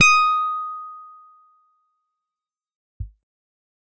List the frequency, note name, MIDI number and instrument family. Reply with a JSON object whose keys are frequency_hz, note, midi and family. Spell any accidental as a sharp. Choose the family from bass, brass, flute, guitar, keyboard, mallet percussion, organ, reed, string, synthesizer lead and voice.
{"frequency_hz": 1245, "note": "D#6", "midi": 87, "family": "guitar"}